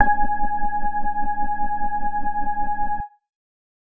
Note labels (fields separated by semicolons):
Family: keyboard; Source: electronic; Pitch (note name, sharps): G#5; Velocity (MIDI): 50; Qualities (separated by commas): distorted